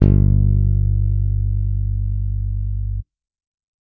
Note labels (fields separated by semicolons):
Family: bass; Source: electronic; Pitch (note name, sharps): G1; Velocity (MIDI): 127